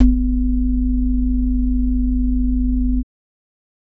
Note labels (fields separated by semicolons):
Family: organ; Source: electronic; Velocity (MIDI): 100; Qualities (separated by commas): multiphonic